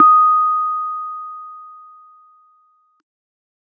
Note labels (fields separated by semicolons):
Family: keyboard; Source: electronic; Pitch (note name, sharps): D#6; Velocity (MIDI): 25